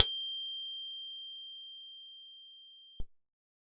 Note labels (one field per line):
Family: keyboard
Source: electronic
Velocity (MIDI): 100